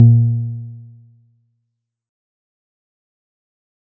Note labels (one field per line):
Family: guitar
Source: synthesizer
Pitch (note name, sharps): A#2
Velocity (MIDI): 75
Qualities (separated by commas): dark, fast decay